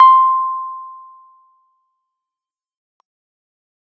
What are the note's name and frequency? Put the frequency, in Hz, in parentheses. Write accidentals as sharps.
C6 (1047 Hz)